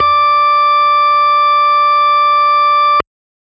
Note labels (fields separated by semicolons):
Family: organ; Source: electronic; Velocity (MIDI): 75